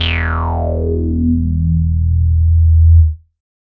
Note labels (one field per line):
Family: bass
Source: synthesizer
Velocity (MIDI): 50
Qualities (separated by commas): bright, distorted, non-linear envelope